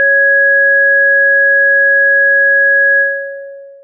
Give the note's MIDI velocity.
75